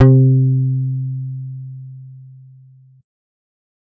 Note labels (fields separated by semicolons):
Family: bass; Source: synthesizer; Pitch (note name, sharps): C3; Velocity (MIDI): 50